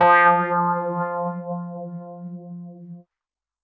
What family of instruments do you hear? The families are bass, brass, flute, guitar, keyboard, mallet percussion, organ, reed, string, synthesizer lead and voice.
keyboard